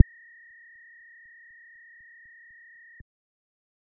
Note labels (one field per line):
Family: bass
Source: synthesizer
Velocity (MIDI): 50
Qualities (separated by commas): dark, percussive